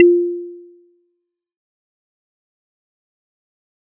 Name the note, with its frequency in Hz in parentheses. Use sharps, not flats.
F4 (349.2 Hz)